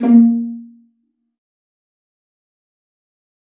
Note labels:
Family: string; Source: acoustic; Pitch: A#3; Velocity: 75; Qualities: dark, fast decay, reverb

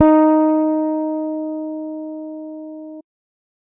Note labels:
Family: bass; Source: electronic; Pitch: D#4; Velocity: 127

